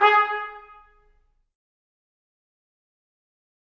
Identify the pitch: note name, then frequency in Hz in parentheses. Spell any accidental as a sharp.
G#4 (415.3 Hz)